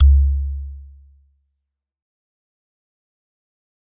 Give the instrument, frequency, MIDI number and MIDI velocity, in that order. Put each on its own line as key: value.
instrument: acoustic mallet percussion instrument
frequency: 69.3 Hz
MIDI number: 37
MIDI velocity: 127